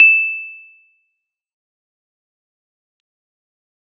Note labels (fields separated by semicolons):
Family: keyboard; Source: electronic; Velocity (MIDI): 75; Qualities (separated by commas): bright, fast decay, percussive